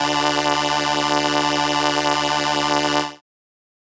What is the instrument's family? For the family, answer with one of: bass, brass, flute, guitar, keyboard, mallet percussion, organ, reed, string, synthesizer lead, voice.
keyboard